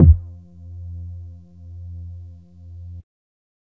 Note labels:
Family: bass; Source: synthesizer; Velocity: 25

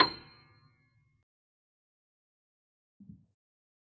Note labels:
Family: keyboard; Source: acoustic; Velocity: 25; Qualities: fast decay, percussive

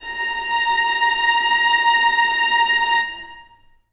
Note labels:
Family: string; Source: acoustic; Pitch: A#5; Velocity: 50; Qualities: long release, reverb

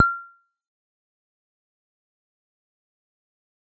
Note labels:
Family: bass; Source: synthesizer; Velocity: 75; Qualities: fast decay, percussive

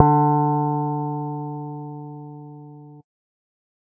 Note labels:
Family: bass; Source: synthesizer; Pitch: D3; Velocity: 50

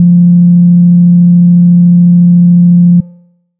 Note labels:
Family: bass; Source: synthesizer; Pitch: F3; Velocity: 100; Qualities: dark

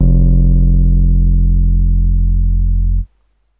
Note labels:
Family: keyboard; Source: electronic; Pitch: F1; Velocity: 50; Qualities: dark

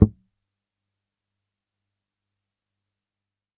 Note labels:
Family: bass; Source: electronic; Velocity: 25; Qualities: fast decay, percussive

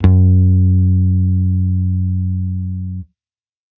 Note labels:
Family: bass; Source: electronic; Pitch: F#2; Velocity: 127

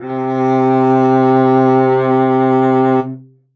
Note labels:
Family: string; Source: acoustic; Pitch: C3; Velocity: 127; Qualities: bright, reverb

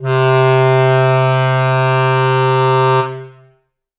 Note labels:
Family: reed; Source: acoustic; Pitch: C3; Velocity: 127; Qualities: long release, reverb

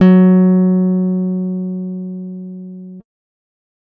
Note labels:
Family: guitar; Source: acoustic; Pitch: F#3; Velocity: 100

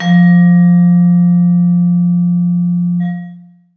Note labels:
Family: mallet percussion; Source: acoustic; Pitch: F3; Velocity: 75; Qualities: long release, reverb

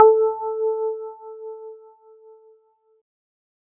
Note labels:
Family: keyboard; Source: electronic; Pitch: A4; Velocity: 25

